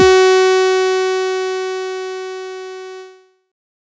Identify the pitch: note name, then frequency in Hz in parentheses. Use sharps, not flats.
F#4 (370 Hz)